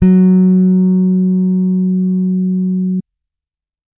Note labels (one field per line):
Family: bass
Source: electronic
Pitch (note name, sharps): F#3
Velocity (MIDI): 75